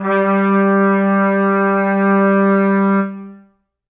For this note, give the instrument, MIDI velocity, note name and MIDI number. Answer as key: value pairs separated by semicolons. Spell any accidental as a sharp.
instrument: acoustic brass instrument; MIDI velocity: 50; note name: G3; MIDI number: 55